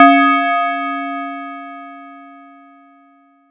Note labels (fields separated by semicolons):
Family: mallet percussion; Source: acoustic; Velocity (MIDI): 75; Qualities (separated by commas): multiphonic